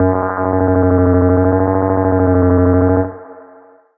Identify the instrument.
synthesizer bass